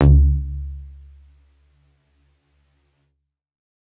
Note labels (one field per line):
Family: keyboard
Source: electronic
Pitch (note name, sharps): C#2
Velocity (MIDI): 127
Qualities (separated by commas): dark